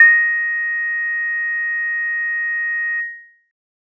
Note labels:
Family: keyboard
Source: electronic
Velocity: 25

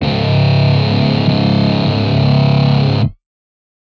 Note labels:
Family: guitar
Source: synthesizer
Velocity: 50

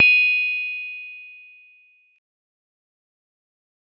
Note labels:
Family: mallet percussion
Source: acoustic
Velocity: 50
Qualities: fast decay, reverb

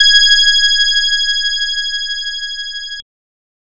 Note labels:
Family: bass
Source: synthesizer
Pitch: G#6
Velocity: 100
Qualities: bright, distorted, multiphonic

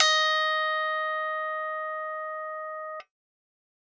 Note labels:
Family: keyboard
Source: electronic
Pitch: D#5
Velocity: 127

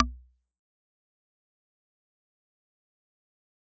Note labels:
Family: mallet percussion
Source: acoustic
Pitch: B1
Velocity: 50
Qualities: fast decay, percussive

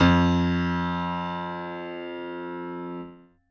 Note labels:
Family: keyboard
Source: acoustic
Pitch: F2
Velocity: 127

